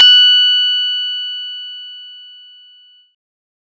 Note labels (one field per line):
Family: bass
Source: synthesizer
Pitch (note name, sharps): F#6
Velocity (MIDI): 127